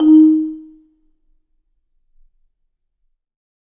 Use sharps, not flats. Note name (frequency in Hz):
D#4 (311.1 Hz)